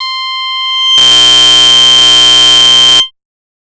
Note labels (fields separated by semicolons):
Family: bass; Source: synthesizer; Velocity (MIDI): 25; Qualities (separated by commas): bright, distorted, multiphonic